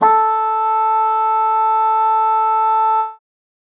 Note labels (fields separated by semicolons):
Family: reed; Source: acoustic; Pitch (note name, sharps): A4; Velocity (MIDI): 127